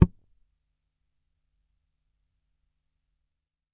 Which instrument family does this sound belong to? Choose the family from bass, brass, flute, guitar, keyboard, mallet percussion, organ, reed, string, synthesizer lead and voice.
bass